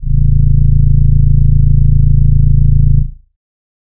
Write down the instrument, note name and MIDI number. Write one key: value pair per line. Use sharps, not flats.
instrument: synthesizer voice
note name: A0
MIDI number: 21